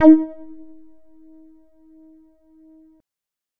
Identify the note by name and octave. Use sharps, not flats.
D#4